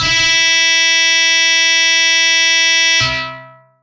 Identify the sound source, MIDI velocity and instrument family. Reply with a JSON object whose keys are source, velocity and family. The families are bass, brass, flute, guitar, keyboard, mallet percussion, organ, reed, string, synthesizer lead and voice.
{"source": "electronic", "velocity": 25, "family": "guitar"}